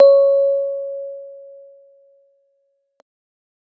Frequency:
554.4 Hz